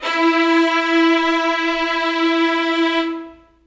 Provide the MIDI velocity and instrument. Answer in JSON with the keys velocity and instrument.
{"velocity": 127, "instrument": "acoustic string instrument"}